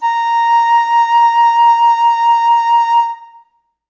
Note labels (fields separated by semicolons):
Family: flute; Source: acoustic; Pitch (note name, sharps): A#5; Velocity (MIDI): 127; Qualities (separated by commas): reverb